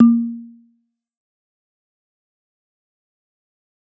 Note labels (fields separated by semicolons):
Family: mallet percussion; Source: acoustic; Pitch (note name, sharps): A#3; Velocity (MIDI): 127; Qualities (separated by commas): fast decay, percussive